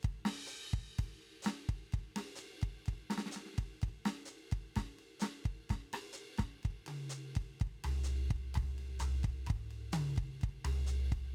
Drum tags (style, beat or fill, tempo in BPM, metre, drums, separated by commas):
bossa nova, beat, 127 BPM, 4/4, crash, ride, hi-hat pedal, snare, cross-stick, high tom, mid tom, floor tom, kick